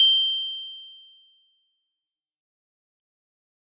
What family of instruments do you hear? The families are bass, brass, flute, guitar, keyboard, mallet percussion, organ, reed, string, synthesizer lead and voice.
keyboard